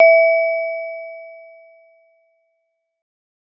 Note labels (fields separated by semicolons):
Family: mallet percussion; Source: acoustic; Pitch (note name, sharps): E5; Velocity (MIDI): 50